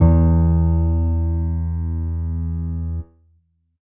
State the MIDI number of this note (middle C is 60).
40